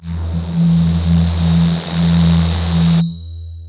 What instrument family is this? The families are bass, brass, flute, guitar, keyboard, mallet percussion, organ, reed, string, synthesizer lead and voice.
voice